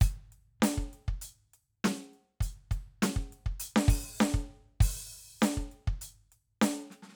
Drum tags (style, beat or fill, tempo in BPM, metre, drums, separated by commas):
Latin funk, beat, 100 BPM, 4/4, closed hi-hat, open hi-hat, hi-hat pedal, snare, kick